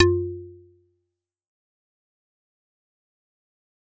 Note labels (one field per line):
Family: mallet percussion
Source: acoustic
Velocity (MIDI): 100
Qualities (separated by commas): fast decay, percussive